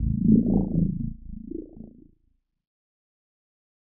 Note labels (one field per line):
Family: keyboard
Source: electronic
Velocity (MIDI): 25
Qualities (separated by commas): distorted, fast decay, non-linear envelope